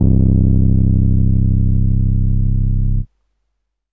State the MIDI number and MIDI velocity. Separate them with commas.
24, 75